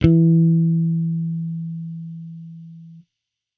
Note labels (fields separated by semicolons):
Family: bass; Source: electronic; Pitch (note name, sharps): E3; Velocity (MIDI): 50; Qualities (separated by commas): distorted